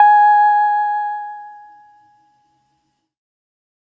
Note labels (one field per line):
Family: keyboard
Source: electronic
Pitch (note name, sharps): G#5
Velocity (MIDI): 75